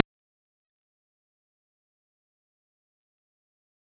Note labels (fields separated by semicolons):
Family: bass; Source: synthesizer; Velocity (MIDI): 127; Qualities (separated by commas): fast decay, percussive